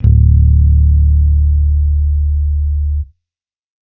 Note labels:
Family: bass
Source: electronic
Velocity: 50

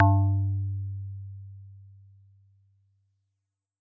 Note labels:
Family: guitar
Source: synthesizer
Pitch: G2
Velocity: 100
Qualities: dark

